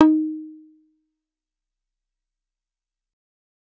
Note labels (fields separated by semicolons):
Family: bass; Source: synthesizer; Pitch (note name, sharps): D#4; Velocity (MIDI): 50; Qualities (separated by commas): fast decay, percussive